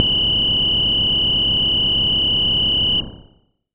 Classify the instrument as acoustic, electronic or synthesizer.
synthesizer